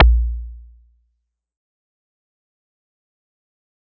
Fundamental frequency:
58.27 Hz